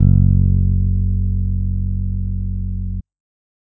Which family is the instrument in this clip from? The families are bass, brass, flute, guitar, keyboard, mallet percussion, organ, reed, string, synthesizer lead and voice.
bass